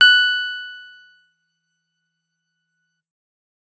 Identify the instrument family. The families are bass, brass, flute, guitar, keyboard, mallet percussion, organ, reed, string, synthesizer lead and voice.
guitar